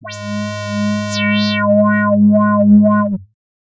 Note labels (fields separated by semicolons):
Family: bass; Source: synthesizer; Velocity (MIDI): 100; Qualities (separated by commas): distorted, non-linear envelope